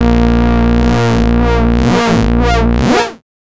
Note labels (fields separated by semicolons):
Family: bass; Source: synthesizer; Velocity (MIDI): 25; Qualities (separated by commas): distorted, non-linear envelope